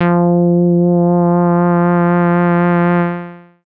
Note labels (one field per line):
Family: bass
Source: synthesizer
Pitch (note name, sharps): F3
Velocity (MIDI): 50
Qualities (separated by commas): distorted, long release